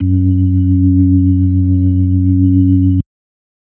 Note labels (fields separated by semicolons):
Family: organ; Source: electronic; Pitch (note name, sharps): F#2; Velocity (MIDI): 127; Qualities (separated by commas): dark